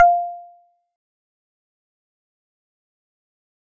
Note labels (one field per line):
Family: mallet percussion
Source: acoustic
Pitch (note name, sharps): F5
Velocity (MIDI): 25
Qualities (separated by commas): fast decay, percussive